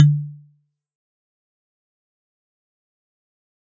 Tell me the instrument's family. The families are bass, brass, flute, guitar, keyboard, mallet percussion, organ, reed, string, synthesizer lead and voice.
mallet percussion